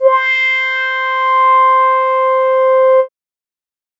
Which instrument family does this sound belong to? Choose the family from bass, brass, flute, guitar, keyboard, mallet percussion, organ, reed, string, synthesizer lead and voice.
keyboard